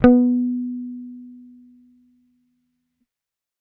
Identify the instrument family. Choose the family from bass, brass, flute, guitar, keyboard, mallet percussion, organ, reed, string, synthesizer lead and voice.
bass